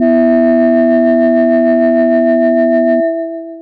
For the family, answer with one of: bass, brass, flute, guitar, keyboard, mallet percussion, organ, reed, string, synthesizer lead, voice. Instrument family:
mallet percussion